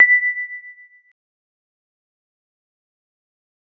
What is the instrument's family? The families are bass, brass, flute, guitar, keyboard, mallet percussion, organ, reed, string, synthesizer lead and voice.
keyboard